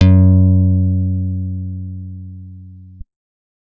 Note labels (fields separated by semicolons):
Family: guitar; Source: acoustic; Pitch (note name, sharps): F#2; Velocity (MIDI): 75